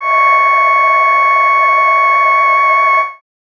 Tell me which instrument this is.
synthesizer voice